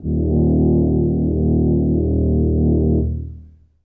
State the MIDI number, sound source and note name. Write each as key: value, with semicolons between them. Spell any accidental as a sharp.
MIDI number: 27; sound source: acoustic; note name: D#1